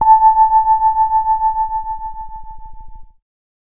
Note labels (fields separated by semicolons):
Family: keyboard; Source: electronic; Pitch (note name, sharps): A5; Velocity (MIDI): 100; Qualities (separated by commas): dark